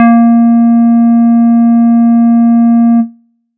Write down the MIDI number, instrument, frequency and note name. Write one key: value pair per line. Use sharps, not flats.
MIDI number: 58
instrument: synthesizer bass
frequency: 233.1 Hz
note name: A#3